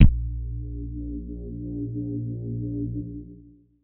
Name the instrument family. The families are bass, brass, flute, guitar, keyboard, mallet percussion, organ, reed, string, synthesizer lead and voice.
guitar